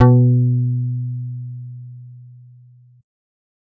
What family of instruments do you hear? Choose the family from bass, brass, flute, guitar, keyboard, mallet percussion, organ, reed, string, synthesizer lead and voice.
bass